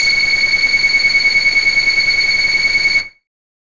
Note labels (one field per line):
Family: bass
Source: synthesizer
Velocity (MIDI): 25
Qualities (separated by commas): distorted